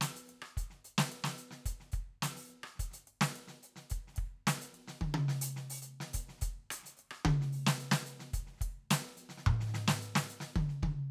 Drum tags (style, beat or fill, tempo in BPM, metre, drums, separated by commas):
ijexá, beat, 108 BPM, 4/4, closed hi-hat, open hi-hat, hi-hat pedal, snare, cross-stick, high tom, mid tom, kick